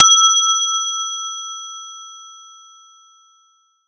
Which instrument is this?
acoustic mallet percussion instrument